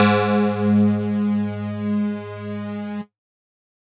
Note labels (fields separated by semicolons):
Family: mallet percussion; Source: electronic; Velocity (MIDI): 25